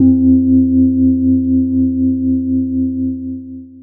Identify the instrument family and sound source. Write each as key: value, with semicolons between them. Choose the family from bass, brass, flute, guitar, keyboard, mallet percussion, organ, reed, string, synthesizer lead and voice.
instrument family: keyboard; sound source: electronic